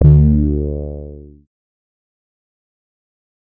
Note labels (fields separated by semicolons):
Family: bass; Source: synthesizer; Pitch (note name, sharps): D2; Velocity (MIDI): 75; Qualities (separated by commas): distorted, fast decay